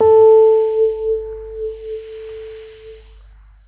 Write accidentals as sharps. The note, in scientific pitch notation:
A4